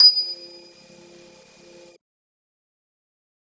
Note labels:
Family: keyboard; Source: electronic; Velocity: 127; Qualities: bright, fast decay, percussive

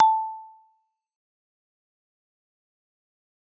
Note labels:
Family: mallet percussion; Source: acoustic; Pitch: A5; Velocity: 100; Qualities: fast decay, percussive

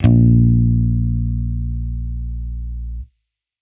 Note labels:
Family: bass; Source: electronic; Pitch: A#1; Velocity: 100

